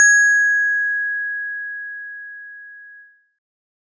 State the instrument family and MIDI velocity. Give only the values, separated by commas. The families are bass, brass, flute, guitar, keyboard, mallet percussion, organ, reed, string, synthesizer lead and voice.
mallet percussion, 100